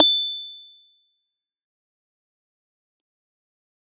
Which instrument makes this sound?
electronic keyboard